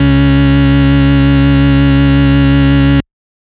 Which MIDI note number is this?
37